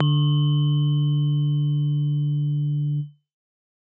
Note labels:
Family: keyboard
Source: acoustic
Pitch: D3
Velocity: 75

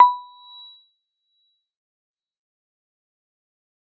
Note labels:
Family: mallet percussion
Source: electronic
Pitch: B5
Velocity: 127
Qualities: fast decay, percussive

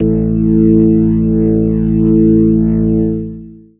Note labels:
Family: organ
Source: electronic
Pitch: A1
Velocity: 50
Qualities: distorted, long release

